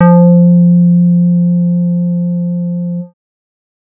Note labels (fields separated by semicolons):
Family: bass; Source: synthesizer; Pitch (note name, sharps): F3; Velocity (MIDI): 25; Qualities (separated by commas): dark